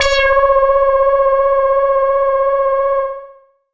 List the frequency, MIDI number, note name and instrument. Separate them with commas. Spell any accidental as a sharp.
554.4 Hz, 73, C#5, synthesizer bass